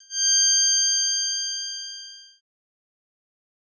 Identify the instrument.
synthesizer bass